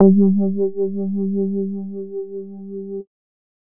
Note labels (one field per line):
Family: bass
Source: synthesizer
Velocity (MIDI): 50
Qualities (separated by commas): dark, distorted